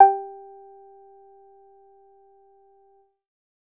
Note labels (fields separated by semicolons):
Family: bass; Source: synthesizer; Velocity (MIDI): 25; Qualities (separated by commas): percussive